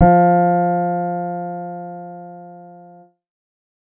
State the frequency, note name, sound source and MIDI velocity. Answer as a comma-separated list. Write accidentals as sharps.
174.6 Hz, F3, synthesizer, 50